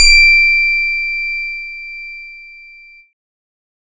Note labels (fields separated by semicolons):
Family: keyboard; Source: electronic; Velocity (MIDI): 100; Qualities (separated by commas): bright, distorted